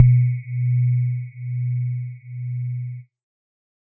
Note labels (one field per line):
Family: synthesizer lead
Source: synthesizer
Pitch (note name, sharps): B2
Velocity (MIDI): 50